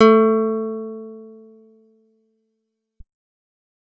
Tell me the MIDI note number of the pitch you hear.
57